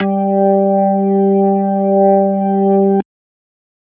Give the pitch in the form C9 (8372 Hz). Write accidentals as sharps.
G3 (196 Hz)